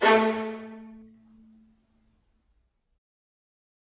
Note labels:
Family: string; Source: acoustic; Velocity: 100; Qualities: reverb

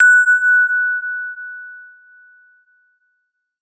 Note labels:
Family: mallet percussion; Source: acoustic; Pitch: F#6; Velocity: 127; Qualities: bright, non-linear envelope

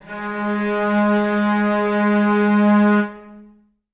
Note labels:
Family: string; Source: acoustic; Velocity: 25; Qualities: long release, reverb

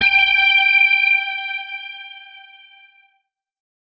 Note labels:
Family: guitar; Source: electronic; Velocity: 50

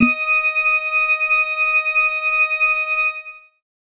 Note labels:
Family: organ; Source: electronic; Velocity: 25; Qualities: reverb

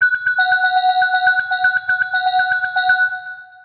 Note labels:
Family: mallet percussion; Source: synthesizer; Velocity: 25; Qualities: long release, multiphonic, tempo-synced

